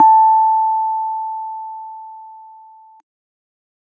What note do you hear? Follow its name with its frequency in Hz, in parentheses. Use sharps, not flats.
A5 (880 Hz)